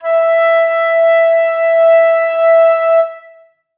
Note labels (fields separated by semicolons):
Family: flute; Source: acoustic; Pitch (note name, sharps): E5; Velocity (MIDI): 75; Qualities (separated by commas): reverb